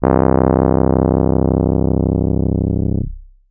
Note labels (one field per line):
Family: keyboard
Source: electronic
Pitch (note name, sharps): C1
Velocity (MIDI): 50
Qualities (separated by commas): distorted